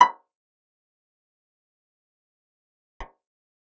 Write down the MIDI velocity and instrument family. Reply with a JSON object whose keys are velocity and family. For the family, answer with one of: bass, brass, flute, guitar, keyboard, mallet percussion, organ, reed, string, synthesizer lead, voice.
{"velocity": 50, "family": "guitar"}